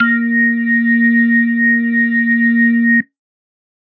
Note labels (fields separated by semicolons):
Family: organ; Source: electronic; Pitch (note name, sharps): A#3; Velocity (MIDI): 127